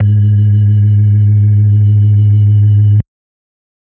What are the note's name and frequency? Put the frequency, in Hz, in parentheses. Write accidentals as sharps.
G#2 (103.8 Hz)